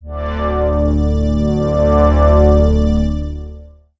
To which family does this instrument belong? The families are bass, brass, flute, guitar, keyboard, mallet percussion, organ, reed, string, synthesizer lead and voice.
synthesizer lead